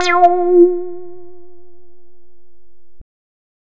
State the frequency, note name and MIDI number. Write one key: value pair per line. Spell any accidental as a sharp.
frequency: 349.2 Hz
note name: F4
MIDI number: 65